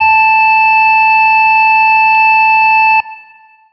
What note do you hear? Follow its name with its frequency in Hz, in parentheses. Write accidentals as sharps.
A5 (880 Hz)